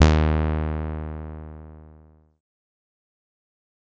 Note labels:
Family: bass; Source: synthesizer; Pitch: D#2; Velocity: 100; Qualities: distorted, fast decay

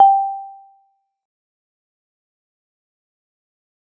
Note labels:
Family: mallet percussion; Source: acoustic; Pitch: G5; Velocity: 25; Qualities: fast decay, percussive

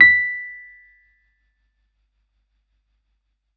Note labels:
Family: keyboard; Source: electronic; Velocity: 100; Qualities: percussive

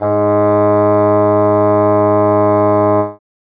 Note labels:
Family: reed; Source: acoustic; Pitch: G#2; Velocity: 50

